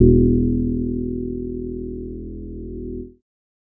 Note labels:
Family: bass; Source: synthesizer; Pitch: E1; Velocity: 75; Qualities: dark

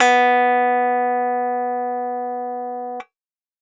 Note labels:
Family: keyboard; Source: electronic; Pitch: B3; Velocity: 127

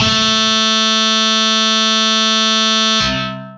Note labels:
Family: guitar; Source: electronic; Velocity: 127; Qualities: bright, distorted, long release

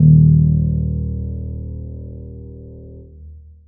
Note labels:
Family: keyboard; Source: acoustic; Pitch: D#1; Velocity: 50; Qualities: dark, long release, reverb

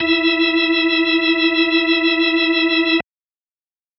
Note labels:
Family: organ; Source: electronic; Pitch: E4; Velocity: 127

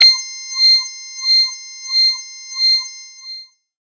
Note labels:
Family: voice; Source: synthesizer; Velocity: 127; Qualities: bright, long release, non-linear envelope, tempo-synced

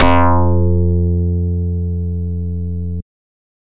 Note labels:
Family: bass; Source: synthesizer; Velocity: 100

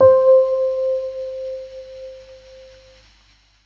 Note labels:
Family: keyboard; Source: electronic; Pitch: C5; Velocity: 25

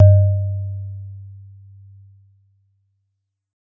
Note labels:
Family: mallet percussion; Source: acoustic; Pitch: G2; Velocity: 127; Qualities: dark

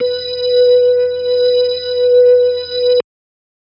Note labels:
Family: organ; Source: electronic; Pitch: B4; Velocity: 100

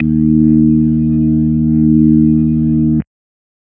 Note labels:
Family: organ; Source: electronic; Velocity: 127

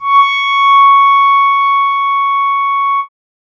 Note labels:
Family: keyboard; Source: synthesizer; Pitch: C#6; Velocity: 25; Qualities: bright

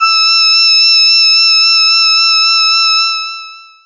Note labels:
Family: voice; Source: synthesizer; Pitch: E6; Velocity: 25; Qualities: bright, distorted, long release

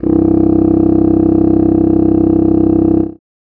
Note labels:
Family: reed; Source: acoustic; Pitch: C1; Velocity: 75

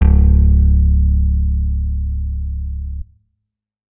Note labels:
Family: guitar; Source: electronic; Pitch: C#1; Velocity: 50; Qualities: reverb

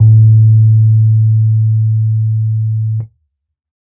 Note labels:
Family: keyboard; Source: electronic; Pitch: A2; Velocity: 50

